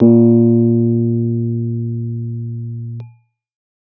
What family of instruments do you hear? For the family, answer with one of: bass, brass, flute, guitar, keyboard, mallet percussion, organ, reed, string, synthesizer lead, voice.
keyboard